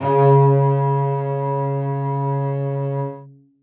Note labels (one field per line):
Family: string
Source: acoustic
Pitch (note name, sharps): C#3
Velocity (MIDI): 127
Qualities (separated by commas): reverb